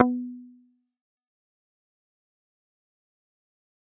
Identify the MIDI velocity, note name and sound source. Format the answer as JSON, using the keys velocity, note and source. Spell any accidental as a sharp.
{"velocity": 100, "note": "B3", "source": "synthesizer"}